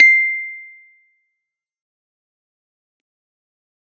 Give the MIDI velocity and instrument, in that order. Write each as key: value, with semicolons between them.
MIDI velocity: 100; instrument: electronic keyboard